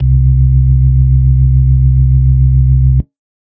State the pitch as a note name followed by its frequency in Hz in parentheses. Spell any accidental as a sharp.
C2 (65.41 Hz)